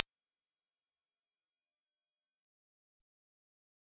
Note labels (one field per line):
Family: bass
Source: synthesizer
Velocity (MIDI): 127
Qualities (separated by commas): fast decay, percussive